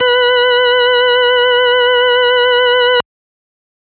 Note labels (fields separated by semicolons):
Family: organ; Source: electronic; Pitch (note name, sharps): B4; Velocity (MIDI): 100; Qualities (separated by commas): distorted